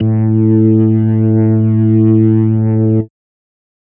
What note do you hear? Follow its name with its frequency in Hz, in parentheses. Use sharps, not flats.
A2 (110 Hz)